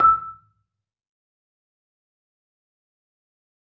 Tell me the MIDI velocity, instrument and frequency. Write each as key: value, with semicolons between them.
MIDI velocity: 25; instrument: acoustic mallet percussion instrument; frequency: 1319 Hz